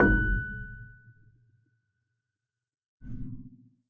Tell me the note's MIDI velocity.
25